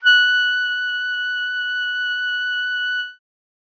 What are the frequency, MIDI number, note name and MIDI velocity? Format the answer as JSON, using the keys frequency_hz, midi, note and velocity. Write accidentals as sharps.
{"frequency_hz": 1480, "midi": 90, "note": "F#6", "velocity": 75}